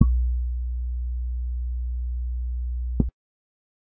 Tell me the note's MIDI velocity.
25